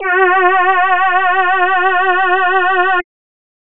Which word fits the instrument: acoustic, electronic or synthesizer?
synthesizer